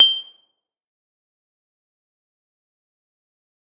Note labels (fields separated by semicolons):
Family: mallet percussion; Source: acoustic; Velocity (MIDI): 25; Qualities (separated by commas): bright, fast decay, percussive, reverb